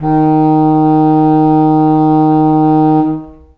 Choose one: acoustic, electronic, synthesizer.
acoustic